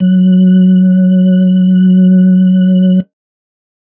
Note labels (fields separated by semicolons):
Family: organ; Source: electronic; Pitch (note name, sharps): F#3; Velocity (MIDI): 25; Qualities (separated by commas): dark